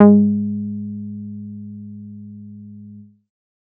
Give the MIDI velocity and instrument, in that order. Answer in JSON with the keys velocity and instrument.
{"velocity": 75, "instrument": "synthesizer bass"}